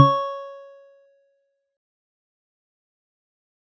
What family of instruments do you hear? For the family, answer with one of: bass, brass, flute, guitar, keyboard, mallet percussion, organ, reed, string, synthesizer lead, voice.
mallet percussion